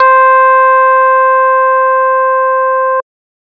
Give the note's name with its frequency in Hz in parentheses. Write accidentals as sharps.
C5 (523.3 Hz)